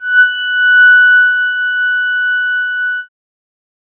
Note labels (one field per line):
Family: keyboard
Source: synthesizer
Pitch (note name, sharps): F#6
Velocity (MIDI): 25